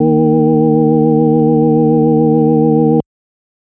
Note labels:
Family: organ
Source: electronic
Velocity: 50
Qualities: multiphonic

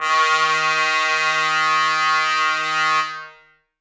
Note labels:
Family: brass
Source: acoustic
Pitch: D#3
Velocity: 127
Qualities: bright, reverb

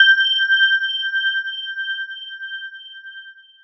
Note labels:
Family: mallet percussion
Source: electronic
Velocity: 25

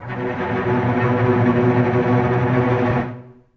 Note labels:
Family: string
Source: acoustic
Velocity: 25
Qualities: non-linear envelope, reverb

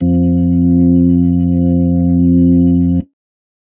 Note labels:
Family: organ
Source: electronic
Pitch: F2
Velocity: 127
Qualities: dark

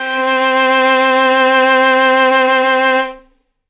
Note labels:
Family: string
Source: acoustic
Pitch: C4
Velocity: 25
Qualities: bright, reverb

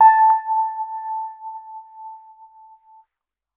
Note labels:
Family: keyboard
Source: electronic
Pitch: A5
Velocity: 75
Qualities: non-linear envelope

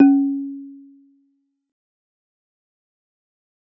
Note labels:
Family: mallet percussion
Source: acoustic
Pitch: C#4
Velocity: 50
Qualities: fast decay

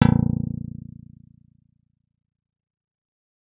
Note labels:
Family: guitar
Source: acoustic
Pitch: A#0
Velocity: 100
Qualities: fast decay, reverb

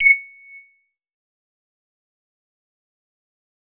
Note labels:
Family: bass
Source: synthesizer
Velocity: 127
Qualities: distorted, fast decay, percussive

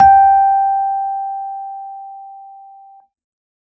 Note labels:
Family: keyboard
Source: electronic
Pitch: G5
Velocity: 127

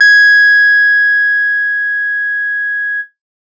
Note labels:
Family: guitar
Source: electronic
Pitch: G#6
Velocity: 75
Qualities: bright

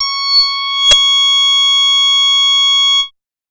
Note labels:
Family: bass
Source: synthesizer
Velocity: 75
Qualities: bright, distorted, multiphonic

